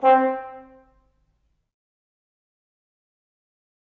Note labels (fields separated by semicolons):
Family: brass; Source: acoustic; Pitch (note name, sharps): C4; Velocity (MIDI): 75; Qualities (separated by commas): fast decay, percussive, reverb